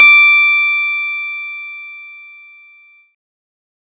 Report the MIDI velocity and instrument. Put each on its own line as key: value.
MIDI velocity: 100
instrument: synthesizer bass